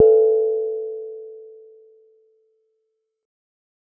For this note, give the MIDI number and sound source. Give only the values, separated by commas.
69, acoustic